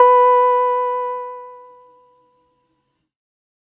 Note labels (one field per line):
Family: keyboard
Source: electronic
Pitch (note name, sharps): B4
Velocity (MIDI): 127